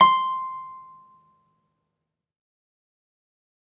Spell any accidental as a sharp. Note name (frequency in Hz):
C6 (1047 Hz)